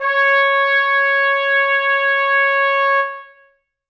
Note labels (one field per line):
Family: brass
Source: acoustic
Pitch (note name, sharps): C#5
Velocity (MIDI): 75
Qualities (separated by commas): reverb